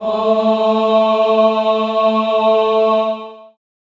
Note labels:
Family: voice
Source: acoustic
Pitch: A3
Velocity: 127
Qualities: long release, reverb

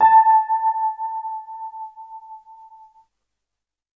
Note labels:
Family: keyboard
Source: electronic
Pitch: A5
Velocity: 75

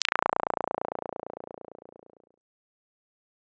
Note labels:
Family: bass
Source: synthesizer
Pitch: A#0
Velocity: 25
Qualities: bright, distorted, fast decay

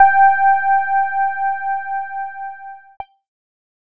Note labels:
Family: keyboard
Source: electronic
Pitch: G5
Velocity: 50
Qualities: distorted

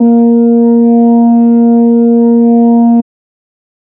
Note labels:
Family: organ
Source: electronic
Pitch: A#3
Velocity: 50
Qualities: dark

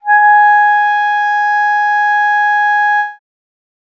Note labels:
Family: reed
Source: acoustic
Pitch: G#5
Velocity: 75

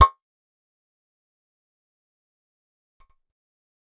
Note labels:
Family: bass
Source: synthesizer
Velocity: 127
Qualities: fast decay, percussive

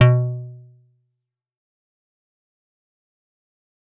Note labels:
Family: bass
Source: synthesizer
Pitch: B2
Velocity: 127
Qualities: dark, fast decay, percussive

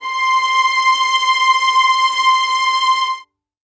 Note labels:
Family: string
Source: acoustic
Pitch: C6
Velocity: 100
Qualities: reverb

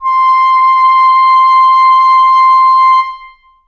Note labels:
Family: reed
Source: acoustic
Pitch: C6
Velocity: 75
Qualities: long release, reverb

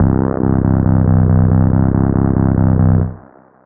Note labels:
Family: bass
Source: synthesizer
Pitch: C1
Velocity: 50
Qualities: long release, reverb

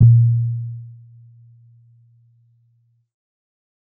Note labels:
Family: keyboard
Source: electronic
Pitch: A#2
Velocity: 127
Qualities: dark

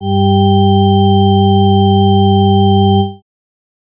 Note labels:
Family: organ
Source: electronic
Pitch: G2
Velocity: 25

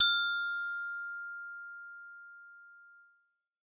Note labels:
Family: bass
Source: synthesizer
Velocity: 75

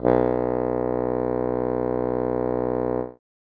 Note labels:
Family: reed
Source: acoustic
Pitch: B1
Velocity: 25

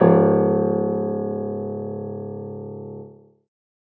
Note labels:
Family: keyboard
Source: acoustic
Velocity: 100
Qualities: reverb

